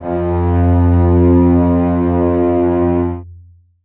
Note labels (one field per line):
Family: string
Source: acoustic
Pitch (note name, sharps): F2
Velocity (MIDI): 75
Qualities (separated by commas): long release, reverb